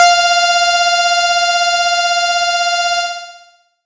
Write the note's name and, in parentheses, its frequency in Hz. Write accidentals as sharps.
F5 (698.5 Hz)